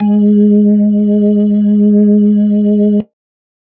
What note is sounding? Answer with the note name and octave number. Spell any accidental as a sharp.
G#3